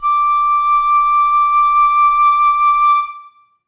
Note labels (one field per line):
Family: flute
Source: acoustic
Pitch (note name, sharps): D6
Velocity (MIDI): 25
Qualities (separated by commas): reverb